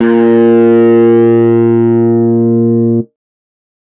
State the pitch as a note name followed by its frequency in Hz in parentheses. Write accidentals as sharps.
A#2 (116.5 Hz)